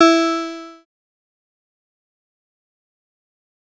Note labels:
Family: synthesizer lead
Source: synthesizer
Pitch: E4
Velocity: 100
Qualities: distorted, fast decay

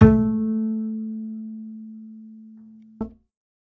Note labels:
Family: bass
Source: acoustic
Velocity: 75

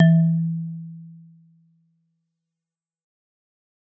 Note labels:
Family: mallet percussion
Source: acoustic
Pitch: E3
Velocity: 127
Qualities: dark, fast decay, reverb

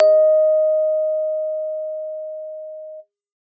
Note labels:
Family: keyboard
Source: acoustic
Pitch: D#5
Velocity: 127

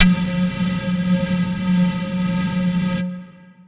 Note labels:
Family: flute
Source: acoustic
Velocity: 100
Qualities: distorted, long release

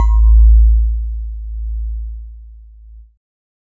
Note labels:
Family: keyboard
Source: electronic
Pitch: A1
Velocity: 100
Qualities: multiphonic

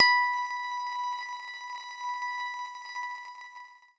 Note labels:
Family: guitar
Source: electronic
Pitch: B5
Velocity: 100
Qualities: bright, long release

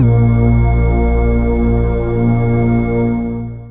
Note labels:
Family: synthesizer lead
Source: synthesizer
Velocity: 100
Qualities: long release

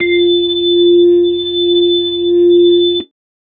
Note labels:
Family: organ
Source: electronic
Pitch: F4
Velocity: 100

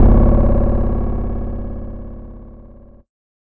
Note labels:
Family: guitar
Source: electronic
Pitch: C#0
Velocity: 50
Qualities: bright, distorted

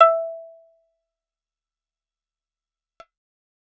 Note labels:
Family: guitar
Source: acoustic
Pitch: E5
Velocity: 100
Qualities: fast decay, percussive

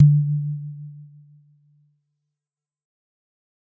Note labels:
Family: mallet percussion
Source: acoustic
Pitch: D3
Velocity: 75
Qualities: dark, fast decay

